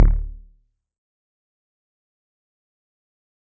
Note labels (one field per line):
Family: bass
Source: synthesizer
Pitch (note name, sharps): D1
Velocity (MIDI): 127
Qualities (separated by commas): fast decay, percussive